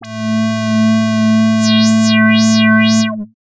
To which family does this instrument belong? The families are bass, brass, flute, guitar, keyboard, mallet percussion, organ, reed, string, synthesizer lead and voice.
bass